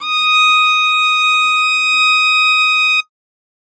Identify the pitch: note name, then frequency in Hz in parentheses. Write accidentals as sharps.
D#6 (1245 Hz)